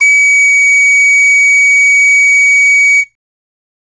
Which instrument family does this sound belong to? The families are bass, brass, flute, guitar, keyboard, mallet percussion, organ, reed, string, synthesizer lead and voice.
flute